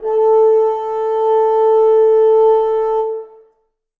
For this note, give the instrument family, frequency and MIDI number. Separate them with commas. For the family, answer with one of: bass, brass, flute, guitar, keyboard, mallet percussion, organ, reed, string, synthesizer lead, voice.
reed, 440 Hz, 69